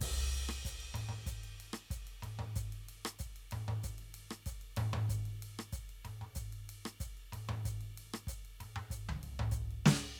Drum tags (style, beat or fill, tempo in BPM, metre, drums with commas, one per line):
Afrobeat
beat
94 BPM
4/4
crash, ride, hi-hat pedal, snare, cross-stick, high tom, floor tom, kick